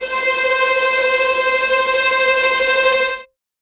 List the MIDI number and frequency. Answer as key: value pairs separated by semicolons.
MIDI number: 72; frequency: 523.3 Hz